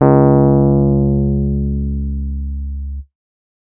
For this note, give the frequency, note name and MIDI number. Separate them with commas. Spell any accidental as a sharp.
69.3 Hz, C#2, 37